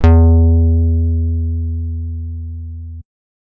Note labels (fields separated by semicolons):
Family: guitar; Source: electronic; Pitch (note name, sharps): E2; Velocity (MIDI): 50